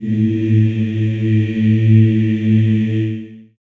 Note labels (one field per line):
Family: voice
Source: acoustic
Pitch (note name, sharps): A2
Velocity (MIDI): 50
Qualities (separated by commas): long release, reverb